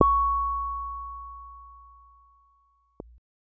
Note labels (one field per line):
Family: keyboard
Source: electronic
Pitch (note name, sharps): C#6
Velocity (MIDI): 50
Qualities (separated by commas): dark